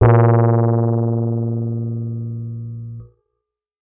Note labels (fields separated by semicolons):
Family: keyboard; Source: electronic; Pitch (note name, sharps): A#2; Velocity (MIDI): 100; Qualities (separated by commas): distorted